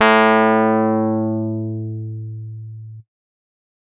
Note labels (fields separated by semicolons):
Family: keyboard; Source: electronic; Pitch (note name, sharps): A2; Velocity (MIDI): 127; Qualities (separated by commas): distorted